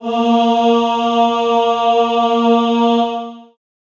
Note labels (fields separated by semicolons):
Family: voice; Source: acoustic; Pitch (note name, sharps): A#3; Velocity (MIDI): 100; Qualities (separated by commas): long release, reverb